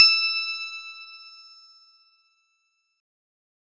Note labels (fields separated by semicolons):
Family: synthesizer lead; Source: synthesizer; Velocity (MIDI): 50